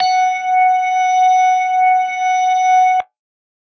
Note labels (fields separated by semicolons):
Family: organ; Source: electronic; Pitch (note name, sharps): F#5; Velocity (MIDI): 127